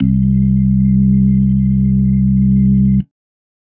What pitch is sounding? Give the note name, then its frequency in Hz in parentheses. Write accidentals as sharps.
C2 (65.41 Hz)